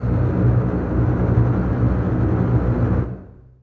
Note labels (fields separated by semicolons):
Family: string; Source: acoustic; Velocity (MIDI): 75; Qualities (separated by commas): long release, non-linear envelope, reverb